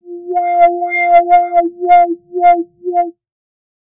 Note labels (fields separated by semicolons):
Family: bass; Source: synthesizer; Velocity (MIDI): 25; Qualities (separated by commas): distorted, non-linear envelope